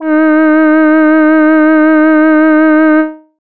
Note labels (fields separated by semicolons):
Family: voice; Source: synthesizer; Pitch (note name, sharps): D#4; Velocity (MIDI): 50